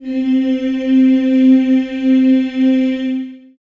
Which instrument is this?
acoustic voice